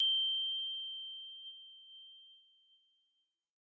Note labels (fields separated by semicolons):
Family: keyboard; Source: electronic; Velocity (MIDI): 75; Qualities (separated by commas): bright